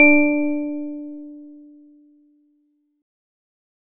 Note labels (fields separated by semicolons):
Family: organ; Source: electronic; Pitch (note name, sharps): D4; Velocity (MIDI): 127